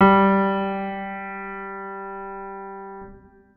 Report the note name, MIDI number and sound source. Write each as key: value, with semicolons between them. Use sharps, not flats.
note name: G3; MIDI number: 55; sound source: electronic